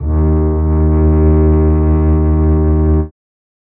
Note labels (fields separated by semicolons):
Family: string; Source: acoustic; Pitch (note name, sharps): D#2; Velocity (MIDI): 75; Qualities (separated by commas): reverb